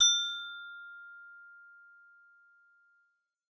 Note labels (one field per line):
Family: bass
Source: synthesizer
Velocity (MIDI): 50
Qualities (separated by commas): distorted, percussive